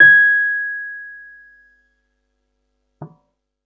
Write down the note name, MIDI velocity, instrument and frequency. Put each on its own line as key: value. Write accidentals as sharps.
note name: G#6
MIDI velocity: 50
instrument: electronic keyboard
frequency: 1661 Hz